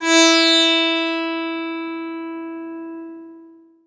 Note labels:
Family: guitar; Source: acoustic; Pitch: E4; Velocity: 127; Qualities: bright, long release, reverb

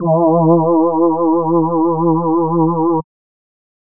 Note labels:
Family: voice; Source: synthesizer; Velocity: 25

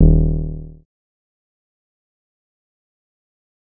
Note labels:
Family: synthesizer lead; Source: synthesizer; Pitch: D#1; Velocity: 75; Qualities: distorted, fast decay

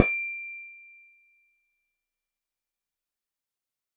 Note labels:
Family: keyboard; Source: electronic; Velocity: 75; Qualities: fast decay

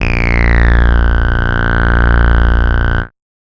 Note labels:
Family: bass; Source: synthesizer; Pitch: A#0; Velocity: 75; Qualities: bright, distorted, multiphonic

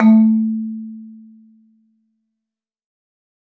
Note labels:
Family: mallet percussion; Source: acoustic; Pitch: A3; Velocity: 127; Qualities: dark, fast decay, reverb

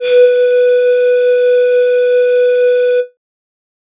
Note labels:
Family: flute; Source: synthesizer; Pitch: B4; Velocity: 127; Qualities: distorted

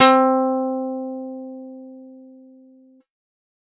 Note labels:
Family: guitar; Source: synthesizer; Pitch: C4; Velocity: 25

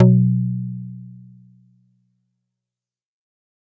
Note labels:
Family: mallet percussion; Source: acoustic; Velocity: 127; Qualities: fast decay, multiphonic

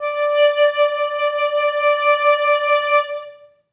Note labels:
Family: flute; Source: acoustic; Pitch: D5; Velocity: 75; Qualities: reverb

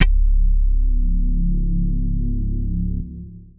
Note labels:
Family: guitar; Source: electronic; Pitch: C#1; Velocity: 25; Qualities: dark, distorted, long release

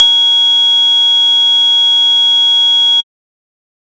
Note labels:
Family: bass; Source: synthesizer; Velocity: 25; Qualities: bright, distorted, tempo-synced

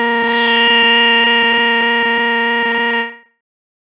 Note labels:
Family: bass; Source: synthesizer; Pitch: A#3; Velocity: 100; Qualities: bright, distorted, non-linear envelope

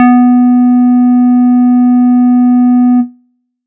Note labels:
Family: bass; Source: synthesizer; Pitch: B3; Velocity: 25

